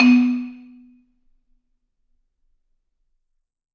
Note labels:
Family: mallet percussion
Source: acoustic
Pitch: B3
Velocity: 127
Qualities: percussive, reverb

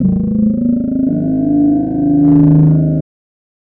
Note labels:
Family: voice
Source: synthesizer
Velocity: 75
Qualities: distorted

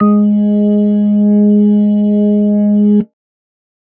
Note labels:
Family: organ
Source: electronic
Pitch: G#3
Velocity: 127

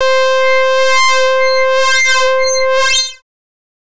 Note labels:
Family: bass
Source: synthesizer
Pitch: C5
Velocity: 25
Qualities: distorted, non-linear envelope

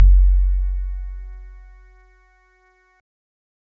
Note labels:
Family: keyboard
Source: electronic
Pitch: F#1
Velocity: 75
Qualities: dark

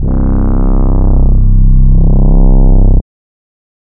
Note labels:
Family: reed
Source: synthesizer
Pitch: C1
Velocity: 50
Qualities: distorted, non-linear envelope

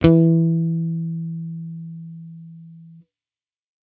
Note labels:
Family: bass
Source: electronic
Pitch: E3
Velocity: 100

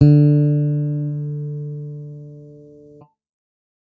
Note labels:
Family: bass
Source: electronic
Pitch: D3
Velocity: 25

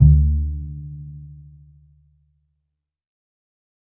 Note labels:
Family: string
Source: acoustic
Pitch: D2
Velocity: 50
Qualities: dark, reverb

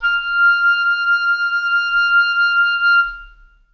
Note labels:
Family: reed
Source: acoustic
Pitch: F6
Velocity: 50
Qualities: long release, reverb

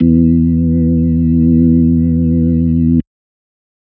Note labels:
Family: organ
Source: electronic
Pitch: E2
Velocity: 50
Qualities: dark

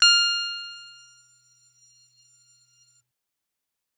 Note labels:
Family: guitar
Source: electronic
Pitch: F6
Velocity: 127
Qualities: bright

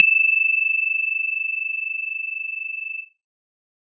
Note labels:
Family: synthesizer lead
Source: synthesizer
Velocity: 25

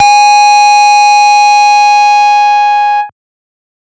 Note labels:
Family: bass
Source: synthesizer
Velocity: 25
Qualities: bright, distorted, multiphonic

